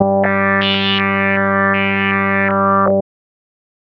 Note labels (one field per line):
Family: bass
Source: synthesizer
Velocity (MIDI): 25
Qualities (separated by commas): tempo-synced